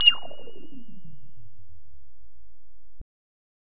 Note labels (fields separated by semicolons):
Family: bass; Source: synthesizer; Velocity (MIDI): 75; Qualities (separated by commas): bright, distorted